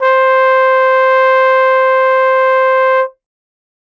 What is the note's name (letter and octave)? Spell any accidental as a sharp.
C5